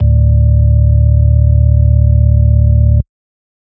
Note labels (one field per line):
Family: organ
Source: electronic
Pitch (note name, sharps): D1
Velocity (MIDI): 25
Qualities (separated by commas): dark